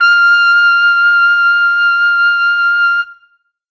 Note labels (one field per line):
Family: brass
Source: acoustic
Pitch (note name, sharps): F6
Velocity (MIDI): 75